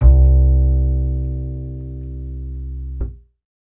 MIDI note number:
36